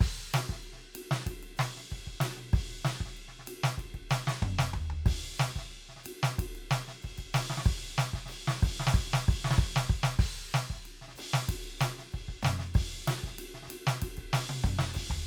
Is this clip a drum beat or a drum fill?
beat